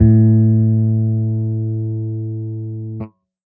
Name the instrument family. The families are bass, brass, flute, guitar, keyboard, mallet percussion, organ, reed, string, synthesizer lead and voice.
bass